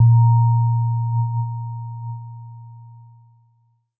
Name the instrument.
electronic keyboard